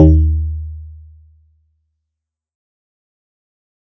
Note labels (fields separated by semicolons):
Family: guitar; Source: synthesizer; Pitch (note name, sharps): D#2; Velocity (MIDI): 75; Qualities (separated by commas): dark, fast decay